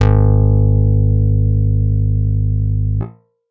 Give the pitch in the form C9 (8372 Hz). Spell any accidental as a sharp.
G#1 (51.91 Hz)